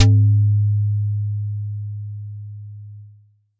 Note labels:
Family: bass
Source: synthesizer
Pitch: G#2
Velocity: 50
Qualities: distorted

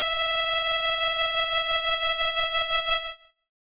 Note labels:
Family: bass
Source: synthesizer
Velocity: 50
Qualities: bright, distorted

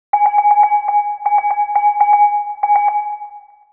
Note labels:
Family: mallet percussion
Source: synthesizer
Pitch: G#5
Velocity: 100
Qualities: long release, multiphonic, percussive, tempo-synced

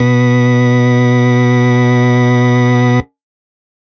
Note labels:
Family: organ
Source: electronic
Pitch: B2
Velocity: 75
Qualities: distorted

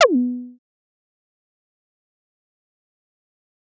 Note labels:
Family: bass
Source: synthesizer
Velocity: 127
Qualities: distorted, fast decay, percussive

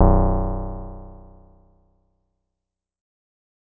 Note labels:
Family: bass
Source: synthesizer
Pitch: B0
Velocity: 25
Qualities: fast decay

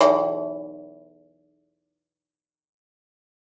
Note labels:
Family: guitar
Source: acoustic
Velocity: 127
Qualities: fast decay

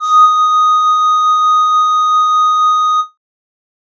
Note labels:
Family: flute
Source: synthesizer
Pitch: D#6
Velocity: 127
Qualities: distorted

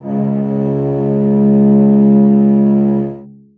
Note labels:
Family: string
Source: acoustic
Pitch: C#2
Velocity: 25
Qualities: long release, reverb

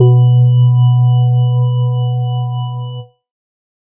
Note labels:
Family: organ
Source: electronic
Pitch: B2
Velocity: 25

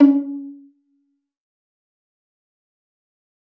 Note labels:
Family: string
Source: acoustic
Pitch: C#4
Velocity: 25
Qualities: fast decay, percussive, reverb

